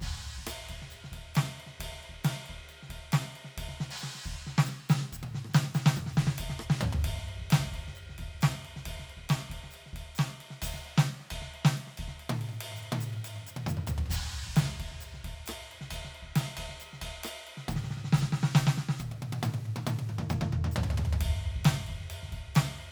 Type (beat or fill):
beat